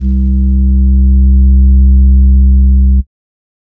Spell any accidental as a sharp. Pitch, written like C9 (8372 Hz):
C2 (65.41 Hz)